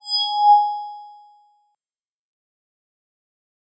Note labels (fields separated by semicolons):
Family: mallet percussion; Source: electronic; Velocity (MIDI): 25; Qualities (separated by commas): bright, fast decay